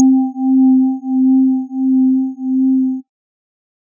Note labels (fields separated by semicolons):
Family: organ; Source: electronic; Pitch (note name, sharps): C4; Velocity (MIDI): 100; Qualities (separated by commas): dark